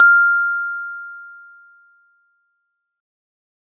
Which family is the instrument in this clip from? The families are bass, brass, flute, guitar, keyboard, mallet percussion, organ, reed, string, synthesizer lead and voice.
keyboard